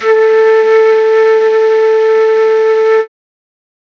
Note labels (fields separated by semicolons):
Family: flute; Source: acoustic; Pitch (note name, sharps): A4; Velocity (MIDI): 25